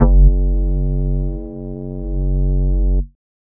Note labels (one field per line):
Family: flute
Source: synthesizer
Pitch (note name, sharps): F#1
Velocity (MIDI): 100